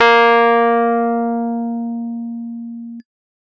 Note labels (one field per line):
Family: keyboard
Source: electronic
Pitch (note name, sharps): A#3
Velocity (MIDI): 127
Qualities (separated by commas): distorted